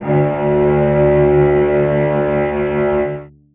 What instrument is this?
acoustic string instrument